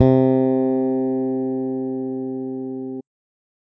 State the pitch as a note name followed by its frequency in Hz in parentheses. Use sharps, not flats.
C3 (130.8 Hz)